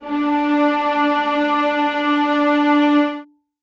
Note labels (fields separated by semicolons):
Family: string; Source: acoustic; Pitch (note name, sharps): D4; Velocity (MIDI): 50; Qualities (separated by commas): reverb